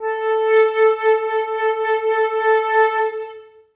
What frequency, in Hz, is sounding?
440 Hz